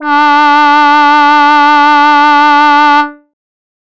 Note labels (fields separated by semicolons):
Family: voice; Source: synthesizer; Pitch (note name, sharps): D4; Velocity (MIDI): 127; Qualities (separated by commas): distorted